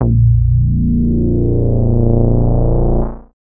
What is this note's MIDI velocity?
100